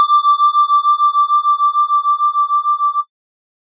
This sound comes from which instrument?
electronic organ